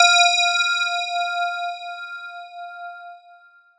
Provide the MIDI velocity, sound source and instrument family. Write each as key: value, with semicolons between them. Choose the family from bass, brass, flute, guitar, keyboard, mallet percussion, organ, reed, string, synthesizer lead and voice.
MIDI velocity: 100; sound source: electronic; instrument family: mallet percussion